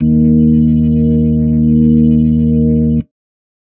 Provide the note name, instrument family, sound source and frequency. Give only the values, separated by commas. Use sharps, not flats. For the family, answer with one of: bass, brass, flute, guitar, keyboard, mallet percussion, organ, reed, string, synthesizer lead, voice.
D#2, organ, electronic, 77.78 Hz